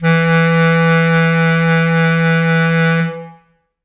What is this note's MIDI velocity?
127